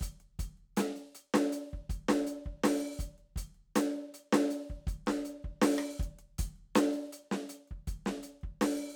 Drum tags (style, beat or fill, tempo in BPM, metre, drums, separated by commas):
funk, beat, 80 BPM, 4/4, closed hi-hat, open hi-hat, hi-hat pedal, snare, cross-stick, kick